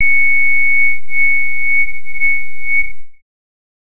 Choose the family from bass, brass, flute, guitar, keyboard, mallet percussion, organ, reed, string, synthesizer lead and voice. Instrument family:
bass